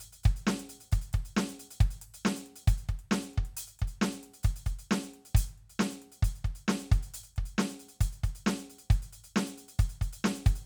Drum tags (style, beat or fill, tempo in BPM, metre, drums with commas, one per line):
rock
beat
135 BPM
4/4
closed hi-hat, snare, kick